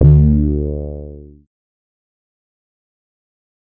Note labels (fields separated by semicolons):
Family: bass; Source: synthesizer; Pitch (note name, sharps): D2; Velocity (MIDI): 50; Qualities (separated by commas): distorted, fast decay